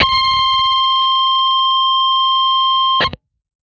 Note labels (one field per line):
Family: guitar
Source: electronic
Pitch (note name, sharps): C6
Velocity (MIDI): 127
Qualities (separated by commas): distorted